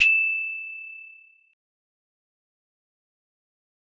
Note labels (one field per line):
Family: mallet percussion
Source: acoustic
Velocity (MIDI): 25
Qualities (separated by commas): bright, fast decay